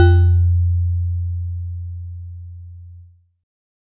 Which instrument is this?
acoustic mallet percussion instrument